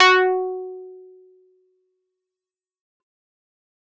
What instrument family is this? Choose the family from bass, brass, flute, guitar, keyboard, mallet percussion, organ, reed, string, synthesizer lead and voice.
keyboard